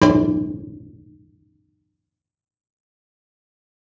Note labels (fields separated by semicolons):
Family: guitar; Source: acoustic; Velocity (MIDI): 25; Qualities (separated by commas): fast decay